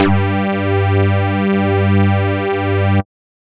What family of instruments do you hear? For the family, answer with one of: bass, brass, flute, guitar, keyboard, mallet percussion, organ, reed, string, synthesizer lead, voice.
bass